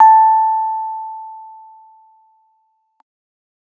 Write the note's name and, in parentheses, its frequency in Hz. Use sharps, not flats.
A5 (880 Hz)